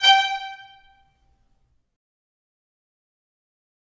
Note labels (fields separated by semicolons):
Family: string; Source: acoustic; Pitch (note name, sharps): G5; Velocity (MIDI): 127; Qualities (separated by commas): fast decay, percussive, reverb